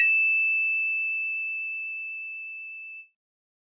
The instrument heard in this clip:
electronic organ